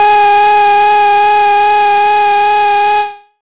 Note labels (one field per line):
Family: bass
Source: synthesizer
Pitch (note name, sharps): G#4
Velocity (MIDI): 100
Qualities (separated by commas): bright, distorted, non-linear envelope